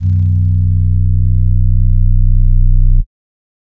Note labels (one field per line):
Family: flute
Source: synthesizer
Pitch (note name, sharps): B0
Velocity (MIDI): 75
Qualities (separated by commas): dark